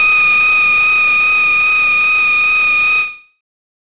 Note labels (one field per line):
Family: bass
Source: synthesizer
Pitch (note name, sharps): D#6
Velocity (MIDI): 75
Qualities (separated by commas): non-linear envelope